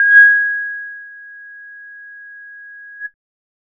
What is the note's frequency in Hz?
1661 Hz